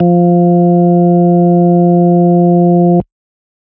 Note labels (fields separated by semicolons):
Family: organ; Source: electronic; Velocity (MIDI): 25